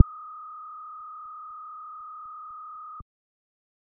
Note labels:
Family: bass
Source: synthesizer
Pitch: D#6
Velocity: 50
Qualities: dark

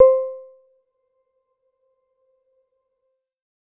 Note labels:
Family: keyboard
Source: electronic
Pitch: C5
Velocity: 50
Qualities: dark, percussive, reverb

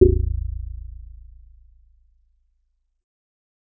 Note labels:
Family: bass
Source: synthesizer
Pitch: A0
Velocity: 75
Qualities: dark

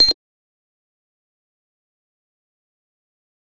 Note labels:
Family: bass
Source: synthesizer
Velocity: 100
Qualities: bright, distorted, fast decay, percussive

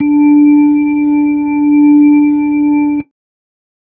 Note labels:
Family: keyboard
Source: electronic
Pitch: D4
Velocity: 100

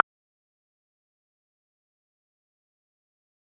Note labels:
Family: guitar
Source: electronic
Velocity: 50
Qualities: fast decay, percussive

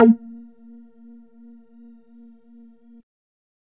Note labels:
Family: bass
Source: synthesizer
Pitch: A#3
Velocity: 50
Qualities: percussive

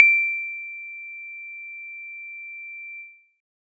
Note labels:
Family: guitar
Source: synthesizer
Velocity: 75

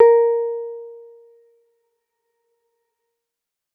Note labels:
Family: keyboard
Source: electronic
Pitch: A#4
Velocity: 75

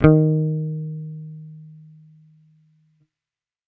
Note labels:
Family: bass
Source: electronic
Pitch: D#3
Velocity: 25

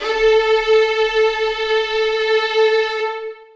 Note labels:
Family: string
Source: acoustic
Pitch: A4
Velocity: 127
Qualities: long release, reverb

